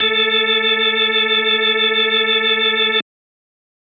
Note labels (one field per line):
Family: organ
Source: electronic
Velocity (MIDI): 25